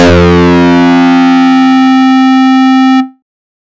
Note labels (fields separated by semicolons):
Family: bass; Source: synthesizer; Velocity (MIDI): 100; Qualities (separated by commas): bright, distorted